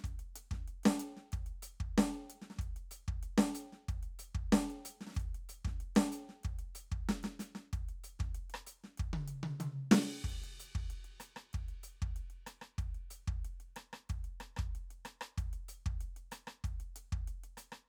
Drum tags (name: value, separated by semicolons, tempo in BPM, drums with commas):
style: Afrobeat; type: beat; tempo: 94 BPM; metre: 4/4; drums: crash, closed hi-hat, hi-hat pedal, snare, cross-stick, high tom, kick